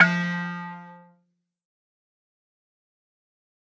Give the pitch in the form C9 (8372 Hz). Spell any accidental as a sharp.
F3 (174.6 Hz)